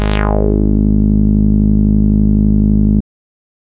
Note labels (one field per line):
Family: bass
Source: synthesizer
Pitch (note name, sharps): G#1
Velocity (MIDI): 100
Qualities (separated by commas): distorted